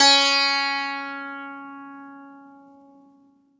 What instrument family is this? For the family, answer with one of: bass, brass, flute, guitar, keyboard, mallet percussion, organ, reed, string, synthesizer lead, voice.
guitar